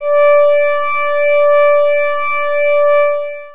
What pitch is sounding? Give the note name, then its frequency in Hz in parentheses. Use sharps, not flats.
D5 (587.3 Hz)